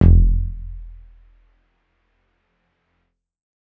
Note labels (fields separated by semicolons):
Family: keyboard; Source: electronic; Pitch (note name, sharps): E1; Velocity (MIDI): 75; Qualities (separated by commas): dark